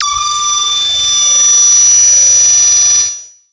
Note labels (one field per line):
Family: synthesizer lead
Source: synthesizer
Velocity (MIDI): 127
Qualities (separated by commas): bright, distorted, multiphonic, non-linear envelope